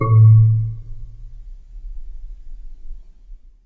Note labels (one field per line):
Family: mallet percussion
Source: acoustic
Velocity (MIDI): 25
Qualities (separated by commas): dark, long release, reverb